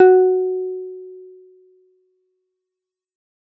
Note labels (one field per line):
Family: keyboard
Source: electronic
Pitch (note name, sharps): F#4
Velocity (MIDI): 50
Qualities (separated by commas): fast decay